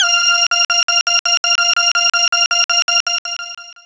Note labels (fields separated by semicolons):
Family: synthesizer lead; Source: synthesizer; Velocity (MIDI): 50; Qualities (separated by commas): long release